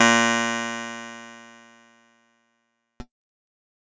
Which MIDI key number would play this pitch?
46